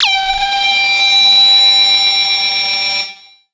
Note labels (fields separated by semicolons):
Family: synthesizer lead; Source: synthesizer; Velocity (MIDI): 50; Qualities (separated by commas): bright, distorted, multiphonic, non-linear envelope